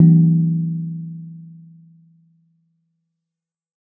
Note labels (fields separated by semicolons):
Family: mallet percussion; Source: acoustic; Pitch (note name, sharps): E3; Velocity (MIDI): 127; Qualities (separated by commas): dark, reverb